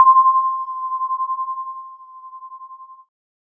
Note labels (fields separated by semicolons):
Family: keyboard; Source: electronic; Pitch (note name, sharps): C6; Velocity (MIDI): 50; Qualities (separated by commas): multiphonic